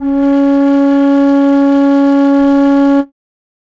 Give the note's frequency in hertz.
277.2 Hz